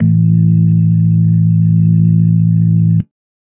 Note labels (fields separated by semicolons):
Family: organ; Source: electronic; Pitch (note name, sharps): A1; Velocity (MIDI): 50; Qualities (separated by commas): dark